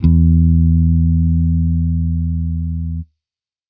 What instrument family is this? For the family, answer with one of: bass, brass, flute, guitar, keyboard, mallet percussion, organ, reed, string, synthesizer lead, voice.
bass